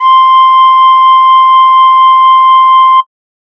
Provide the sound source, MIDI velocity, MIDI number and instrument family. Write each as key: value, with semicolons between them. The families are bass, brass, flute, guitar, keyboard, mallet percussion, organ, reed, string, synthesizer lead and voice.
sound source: synthesizer; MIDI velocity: 100; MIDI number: 84; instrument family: flute